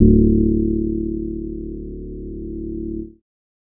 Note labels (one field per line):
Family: bass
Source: synthesizer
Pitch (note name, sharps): D1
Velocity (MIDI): 50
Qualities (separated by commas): dark